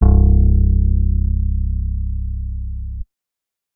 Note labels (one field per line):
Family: guitar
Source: acoustic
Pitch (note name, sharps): C1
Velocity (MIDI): 25